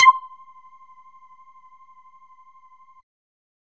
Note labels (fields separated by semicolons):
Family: bass; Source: synthesizer; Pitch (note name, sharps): C6; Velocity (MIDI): 75; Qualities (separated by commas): percussive